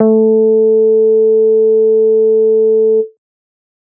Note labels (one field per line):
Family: bass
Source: synthesizer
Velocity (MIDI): 50